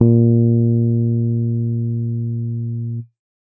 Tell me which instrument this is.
electronic keyboard